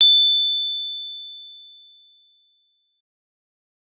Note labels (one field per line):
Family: keyboard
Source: electronic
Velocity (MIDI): 127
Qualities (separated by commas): bright